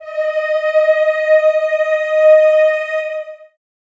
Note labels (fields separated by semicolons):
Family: voice; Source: acoustic; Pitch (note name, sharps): D#5; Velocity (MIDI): 100; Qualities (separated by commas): long release, reverb